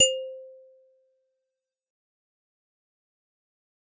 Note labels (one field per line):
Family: mallet percussion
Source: acoustic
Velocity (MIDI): 75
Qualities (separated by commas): fast decay, percussive